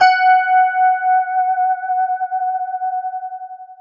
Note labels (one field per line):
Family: guitar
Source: electronic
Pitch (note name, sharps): F#5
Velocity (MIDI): 50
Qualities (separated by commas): long release, multiphonic, non-linear envelope